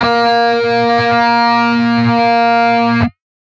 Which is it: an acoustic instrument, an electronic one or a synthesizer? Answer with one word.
electronic